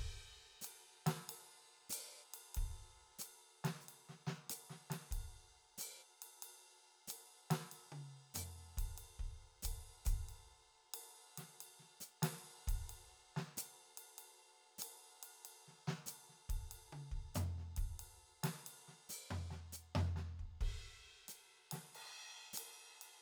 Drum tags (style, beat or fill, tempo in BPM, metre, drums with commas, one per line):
jazz
beat
93 BPM
4/4
crash, ride, closed hi-hat, hi-hat pedal, snare, high tom, floor tom, kick